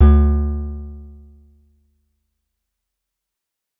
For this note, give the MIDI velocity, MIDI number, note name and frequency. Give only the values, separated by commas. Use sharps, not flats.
50, 38, D2, 73.42 Hz